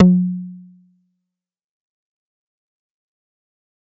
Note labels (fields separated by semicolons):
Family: bass; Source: synthesizer; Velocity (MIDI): 75; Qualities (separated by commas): distorted, fast decay, percussive